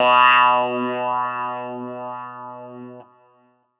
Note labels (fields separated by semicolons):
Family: keyboard; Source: electronic; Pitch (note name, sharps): B2; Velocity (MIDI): 127